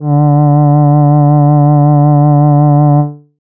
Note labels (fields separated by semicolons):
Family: voice; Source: synthesizer; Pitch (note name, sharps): D3; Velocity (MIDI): 50; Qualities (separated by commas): dark